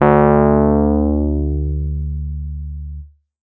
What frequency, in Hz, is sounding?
73.42 Hz